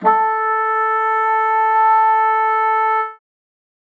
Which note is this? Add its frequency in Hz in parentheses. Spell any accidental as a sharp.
A4 (440 Hz)